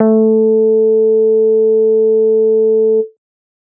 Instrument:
synthesizer bass